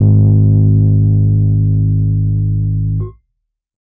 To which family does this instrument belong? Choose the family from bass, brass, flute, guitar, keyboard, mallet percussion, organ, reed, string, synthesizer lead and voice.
keyboard